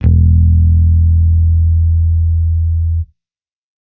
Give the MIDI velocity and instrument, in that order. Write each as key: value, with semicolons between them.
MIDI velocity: 75; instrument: electronic bass